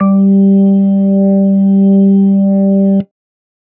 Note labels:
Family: organ; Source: electronic; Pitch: G3; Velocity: 50

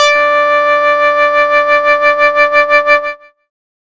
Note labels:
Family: bass; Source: synthesizer; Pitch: D5; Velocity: 100; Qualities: distorted

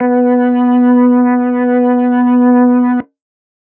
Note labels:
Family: organ; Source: electronic; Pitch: B3; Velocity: 50; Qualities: distorted

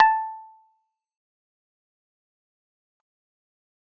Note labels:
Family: keyboard; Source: electronic; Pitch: A5; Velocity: 50; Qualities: fast decay, percussive

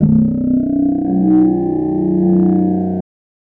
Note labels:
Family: voice; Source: synthesizer; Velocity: 25; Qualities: distorted

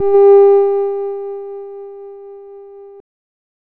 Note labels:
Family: bass; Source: synthesizer; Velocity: 75; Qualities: distorted, non-linear envelope

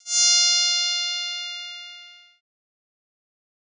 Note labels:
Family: bass; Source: synthesizer; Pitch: F5; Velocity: 75; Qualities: bright, distorted, fast decay

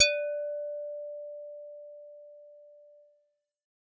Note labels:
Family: bass; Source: synthesizer; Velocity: 75; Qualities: distorted

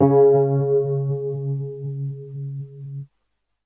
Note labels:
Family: keyboard; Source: electronic; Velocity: 75

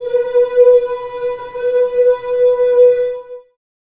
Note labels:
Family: voice; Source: acoustic; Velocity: 75; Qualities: reverb

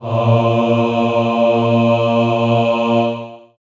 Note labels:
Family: voice; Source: acoustic; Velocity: 100; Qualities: long release, reverb

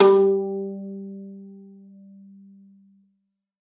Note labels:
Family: string; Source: acoustic; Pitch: G3; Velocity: 75; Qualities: reverb

